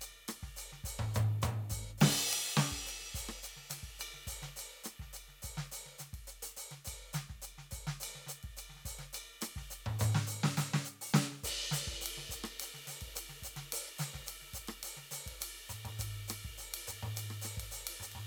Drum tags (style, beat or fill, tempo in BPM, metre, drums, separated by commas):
Afro-Cuban, beat, 105 BPM, 4/4, crash, ride, ride bell, closed hi-hat, hi-hat pedal, snare, cross-stick, high tom, kick